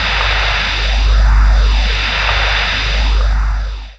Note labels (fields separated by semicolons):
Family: keyboard; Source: electronic; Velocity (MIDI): 50; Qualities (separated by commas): dark, long release